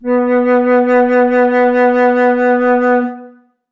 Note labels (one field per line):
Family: flute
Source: acoustic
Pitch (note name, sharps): B3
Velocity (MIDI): 75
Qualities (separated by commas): reverb